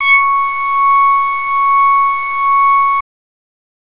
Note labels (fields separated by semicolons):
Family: bass; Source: synthesizer; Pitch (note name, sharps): C#6; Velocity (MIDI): 75; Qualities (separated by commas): distorted